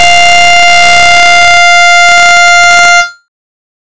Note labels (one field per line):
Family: bass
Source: synthesizer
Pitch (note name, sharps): F5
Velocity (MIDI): 50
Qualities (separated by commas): bright, distorted